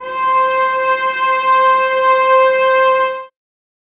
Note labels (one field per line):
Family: string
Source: acoustic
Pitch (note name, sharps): C5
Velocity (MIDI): 50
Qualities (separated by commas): reverb